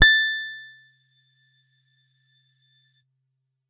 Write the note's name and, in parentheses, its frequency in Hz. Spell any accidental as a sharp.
A6 (1760 Hz)